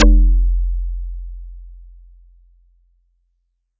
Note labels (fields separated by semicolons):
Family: mallet percussion; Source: acoustic; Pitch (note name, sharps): F1; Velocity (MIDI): 75